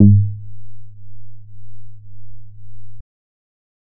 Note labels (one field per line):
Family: bass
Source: synthesizer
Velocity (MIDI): 50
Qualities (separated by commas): dark